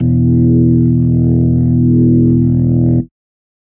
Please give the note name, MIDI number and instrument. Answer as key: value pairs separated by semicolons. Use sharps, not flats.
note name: E1; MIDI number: 28; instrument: electronic organ